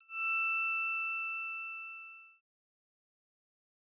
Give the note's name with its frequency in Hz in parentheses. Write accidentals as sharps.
E6 (1319 Hz)